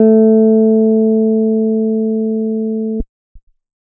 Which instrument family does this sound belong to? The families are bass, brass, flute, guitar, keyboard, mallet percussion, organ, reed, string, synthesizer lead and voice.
keyboard